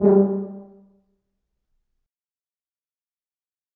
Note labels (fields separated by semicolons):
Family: brass; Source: acoustic; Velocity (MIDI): 127; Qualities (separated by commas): dark, fast decay, percussive, reverb